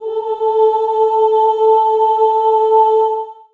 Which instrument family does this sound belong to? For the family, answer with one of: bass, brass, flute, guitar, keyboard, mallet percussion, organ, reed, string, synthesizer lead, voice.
voice